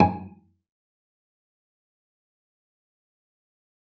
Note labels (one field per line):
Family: string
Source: acoustic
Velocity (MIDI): 50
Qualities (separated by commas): fast decay, percussive, reverb